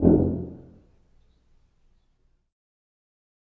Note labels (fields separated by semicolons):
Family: brass; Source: acoustic; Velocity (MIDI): 50; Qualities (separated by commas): fast decay, percussive, reverb